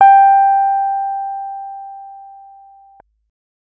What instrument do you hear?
electronic keyboard